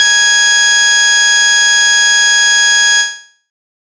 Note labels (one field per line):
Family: bass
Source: synthesizer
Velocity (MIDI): 100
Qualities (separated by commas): bright, distorted